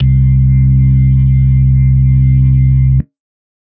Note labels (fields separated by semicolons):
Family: organ; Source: electronic; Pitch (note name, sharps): C2; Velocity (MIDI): 75; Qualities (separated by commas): dark